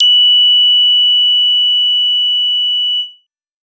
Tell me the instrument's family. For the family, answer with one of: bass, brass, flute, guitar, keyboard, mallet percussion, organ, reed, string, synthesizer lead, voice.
bass